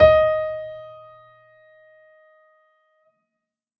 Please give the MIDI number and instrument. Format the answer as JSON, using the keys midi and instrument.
{"midi": 75, "instrument": "acoustic keyboard"}